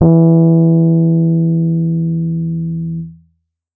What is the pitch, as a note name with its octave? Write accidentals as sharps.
E3